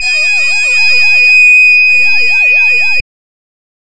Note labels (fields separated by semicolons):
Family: reed; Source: synthesizer; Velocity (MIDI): 75; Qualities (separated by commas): bright, distorted, non-linear envelope